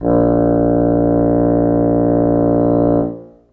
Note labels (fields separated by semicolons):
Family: reed; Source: acoustic; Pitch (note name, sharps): A#1; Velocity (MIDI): 50; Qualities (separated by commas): reverb